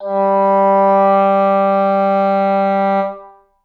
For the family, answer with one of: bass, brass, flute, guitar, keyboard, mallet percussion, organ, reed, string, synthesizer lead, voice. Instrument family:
reed